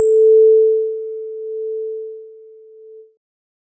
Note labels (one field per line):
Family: keyboard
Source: electronic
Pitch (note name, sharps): A4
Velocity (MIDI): 75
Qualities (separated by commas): multiphonic